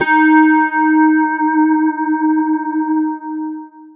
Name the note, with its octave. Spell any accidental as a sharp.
D#4